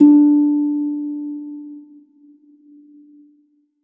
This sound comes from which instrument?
acoustic string instrument